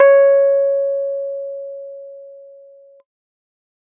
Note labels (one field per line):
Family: keyboard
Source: electronic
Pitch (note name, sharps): C#5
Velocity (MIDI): 127